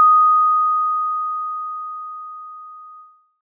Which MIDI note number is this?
87